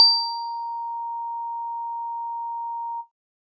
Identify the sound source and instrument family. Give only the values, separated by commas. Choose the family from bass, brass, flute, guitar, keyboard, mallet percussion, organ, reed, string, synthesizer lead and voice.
electronic, keyboard